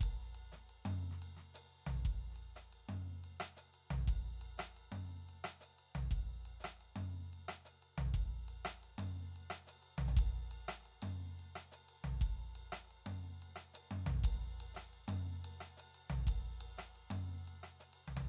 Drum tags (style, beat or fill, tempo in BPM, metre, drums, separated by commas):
Latin, beat, 118 BPM, 4/4, ride, hi-hat pedal, snare, cross-stick, mid tom, floor tom, kick